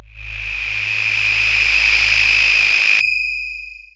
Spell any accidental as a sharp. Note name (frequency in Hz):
G#1 (51.91 Hz)